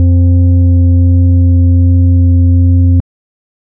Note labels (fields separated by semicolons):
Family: organ; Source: electronic; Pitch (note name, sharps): F2; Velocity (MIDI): 127; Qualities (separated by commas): dark